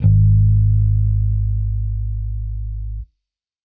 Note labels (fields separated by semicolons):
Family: bass; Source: electronic; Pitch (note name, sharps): G#1; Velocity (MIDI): 50